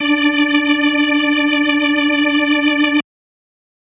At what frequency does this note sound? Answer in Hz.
293.7 Hz